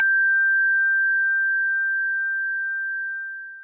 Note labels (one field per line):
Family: mallet percussion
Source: acoustic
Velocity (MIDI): 75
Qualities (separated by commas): bright, distorted, long release